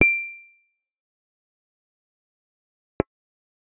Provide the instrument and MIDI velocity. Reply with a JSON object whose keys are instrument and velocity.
{"instrument": "synthesizer bass", "velocity": 25}